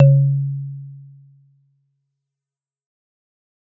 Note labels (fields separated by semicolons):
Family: mallet percussion; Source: acoustic; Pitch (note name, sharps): C#3; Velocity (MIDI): 50; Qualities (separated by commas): dark, fast decay